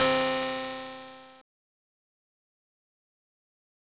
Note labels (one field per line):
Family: guitar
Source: electronic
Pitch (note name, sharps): C4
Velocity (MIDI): 127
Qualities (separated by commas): bright, distorted, fast decay